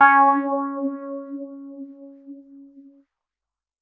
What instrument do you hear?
electronic keyboard